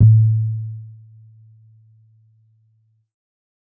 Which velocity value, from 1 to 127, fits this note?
100